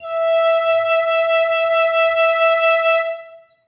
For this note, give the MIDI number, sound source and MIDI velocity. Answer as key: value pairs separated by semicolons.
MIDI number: 76; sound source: acoustic; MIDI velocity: 25